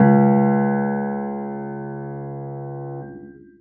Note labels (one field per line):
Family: keyboard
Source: acoustic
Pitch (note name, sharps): C#2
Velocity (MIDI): 75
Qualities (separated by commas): long release, reverb